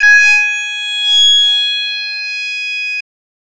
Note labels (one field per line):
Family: voice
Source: synthesizer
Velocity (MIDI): 75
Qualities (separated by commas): bright, distorted